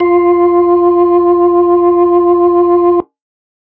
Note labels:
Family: organ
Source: electronic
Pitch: F4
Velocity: 50

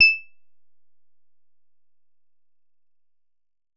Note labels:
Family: guitar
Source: synthesizer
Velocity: 75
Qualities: bright, percussive

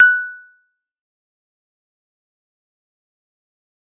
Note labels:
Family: keyboard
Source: electronic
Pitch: F#6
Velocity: 75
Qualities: fast decay, percussive

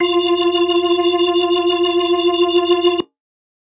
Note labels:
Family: organ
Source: electronic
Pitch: F4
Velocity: 100

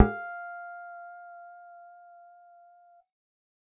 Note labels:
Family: bass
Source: synthesizer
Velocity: 50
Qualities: reverb

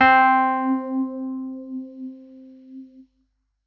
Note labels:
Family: keyboard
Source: electronic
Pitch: C4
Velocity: 100

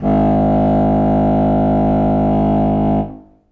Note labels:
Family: reed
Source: acoustic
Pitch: G#1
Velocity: 50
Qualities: reverb

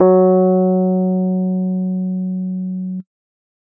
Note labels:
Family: keyboard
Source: electronic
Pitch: F#3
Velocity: 75

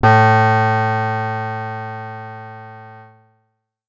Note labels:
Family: guitar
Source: acoustic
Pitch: A2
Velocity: 50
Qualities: bright, distorted

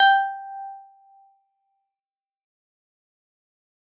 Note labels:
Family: keyboard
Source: electronic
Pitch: G5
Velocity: 127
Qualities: fast decay

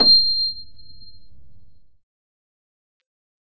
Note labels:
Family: keyboard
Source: electronic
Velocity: 25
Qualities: bright, fast decay

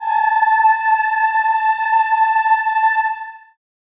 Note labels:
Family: voice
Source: acoustic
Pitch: A5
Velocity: 75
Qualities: reverb

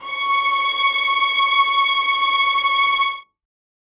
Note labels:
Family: string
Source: acoustic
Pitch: C#6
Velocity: 50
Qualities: reverb

